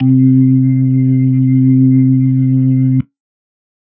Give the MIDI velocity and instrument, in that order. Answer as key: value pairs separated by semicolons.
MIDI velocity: 50; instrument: electronic organ